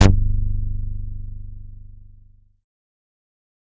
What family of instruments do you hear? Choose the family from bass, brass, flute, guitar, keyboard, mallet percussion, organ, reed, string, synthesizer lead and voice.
bass